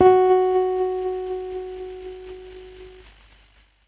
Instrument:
electronic keyboard